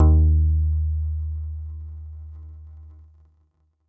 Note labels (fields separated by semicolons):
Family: guitar; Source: electronic; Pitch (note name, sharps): D#2; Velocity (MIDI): 127